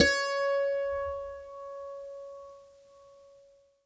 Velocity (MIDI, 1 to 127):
25